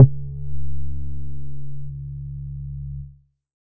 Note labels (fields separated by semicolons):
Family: bass; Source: synthesizer; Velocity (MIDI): 25; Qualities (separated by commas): distorted